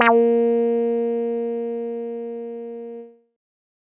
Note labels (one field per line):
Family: bass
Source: synthesizer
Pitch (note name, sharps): A#3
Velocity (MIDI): 100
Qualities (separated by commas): distorted